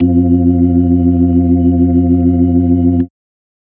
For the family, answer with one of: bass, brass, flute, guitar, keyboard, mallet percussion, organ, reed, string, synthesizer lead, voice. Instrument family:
organ